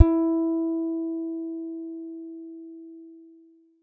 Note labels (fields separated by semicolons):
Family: guitar; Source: acoustic; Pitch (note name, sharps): E4; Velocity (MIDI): 100; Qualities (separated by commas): dark